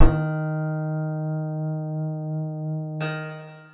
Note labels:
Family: guitar; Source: acoustic; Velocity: 127; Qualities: percussive, reverb

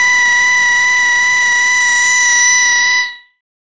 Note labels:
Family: bass; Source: synthesizer; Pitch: B5; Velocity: 75; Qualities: bright, distorted, non-linear envelope

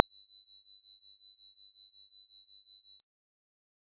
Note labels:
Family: bass; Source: synthesizer; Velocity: 127

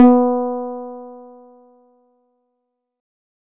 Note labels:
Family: keyboard; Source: electronic; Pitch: B3; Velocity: 127

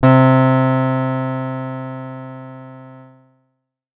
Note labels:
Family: guitar; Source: acoustic; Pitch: C3; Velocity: 25; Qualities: bright, distorted

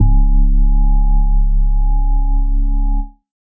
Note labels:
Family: organ; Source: electronic; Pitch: C#1; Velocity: 50; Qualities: dark

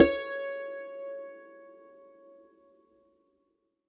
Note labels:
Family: guitar; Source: acoustic; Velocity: 100; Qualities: bright, reverb

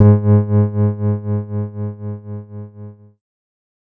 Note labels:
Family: keyboard; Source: electronic; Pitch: G#2; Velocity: 100; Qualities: dark

